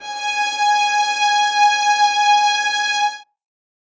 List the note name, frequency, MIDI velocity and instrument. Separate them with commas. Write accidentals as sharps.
G#5, 830.6 Hz, 75, acoustic string instrument